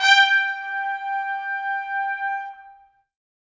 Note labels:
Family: brass; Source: acoustic; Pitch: G5; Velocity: 50; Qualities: bright, reverb

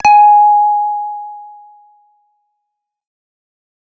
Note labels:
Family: bass; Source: synthesizer; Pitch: G#5; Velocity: 75; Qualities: distorted

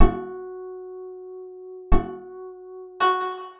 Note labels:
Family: guitar; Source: acoustic; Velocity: 100; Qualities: percussive, reverb

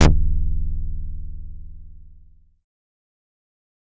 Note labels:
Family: bass; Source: synthesizer; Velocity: 50; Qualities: distorted, fast decay

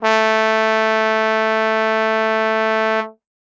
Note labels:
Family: brass; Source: acoustic; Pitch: A3; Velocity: 127; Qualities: bright

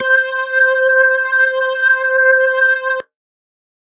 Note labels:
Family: organ; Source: electronic; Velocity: 100

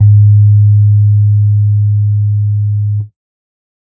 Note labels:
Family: keyboard; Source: electronic; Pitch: G#2; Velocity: 25; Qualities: dark

